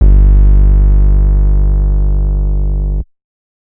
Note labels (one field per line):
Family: bass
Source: synthesizer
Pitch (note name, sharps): G1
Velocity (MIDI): 50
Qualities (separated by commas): distorted